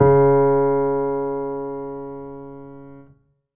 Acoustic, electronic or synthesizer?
acoustic